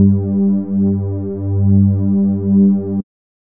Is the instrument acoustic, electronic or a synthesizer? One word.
synthesizer